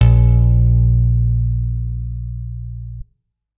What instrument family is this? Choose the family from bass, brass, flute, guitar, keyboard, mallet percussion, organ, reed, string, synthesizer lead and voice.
guitar